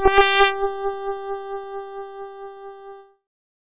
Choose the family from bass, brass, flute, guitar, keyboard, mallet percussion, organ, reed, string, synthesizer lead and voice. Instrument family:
keyboard